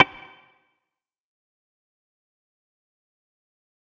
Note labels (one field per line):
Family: guitar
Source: electronic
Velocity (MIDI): 127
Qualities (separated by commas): distorted, fast decay, percussive